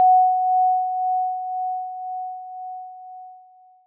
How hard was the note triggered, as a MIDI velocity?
100